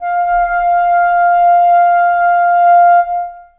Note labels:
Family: reed; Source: acoustic; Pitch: F5; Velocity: 25; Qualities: long release, reverb

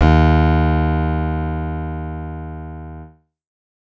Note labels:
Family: keyboard; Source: synthesizer; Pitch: D#2; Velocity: 127; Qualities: distorted

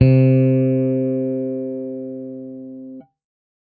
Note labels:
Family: bass; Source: electronic; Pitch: C3; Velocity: 75

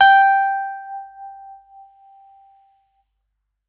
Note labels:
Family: keyboard; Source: electronic; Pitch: G5; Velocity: 100

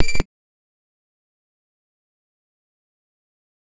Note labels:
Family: bass; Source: synthesizer; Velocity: 100; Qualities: distorted, fast decay, percussive

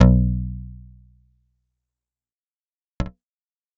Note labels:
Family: bass; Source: synthesizer; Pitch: B1; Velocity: 100; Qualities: fast decay

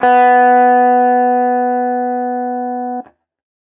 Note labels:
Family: guitar; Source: electronic; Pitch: B3; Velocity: 75; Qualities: distorted

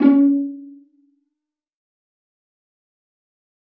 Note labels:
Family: string; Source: acoustic; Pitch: C#4; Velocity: 75; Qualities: dark, fast decay, reverb

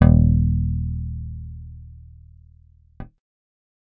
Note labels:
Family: bass; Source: synthesizer; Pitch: D#1; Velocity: 100

